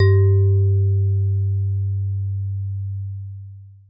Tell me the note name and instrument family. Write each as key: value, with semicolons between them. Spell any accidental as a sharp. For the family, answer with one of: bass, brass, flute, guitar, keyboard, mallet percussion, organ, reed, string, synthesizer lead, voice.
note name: G2; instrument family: mallet percussion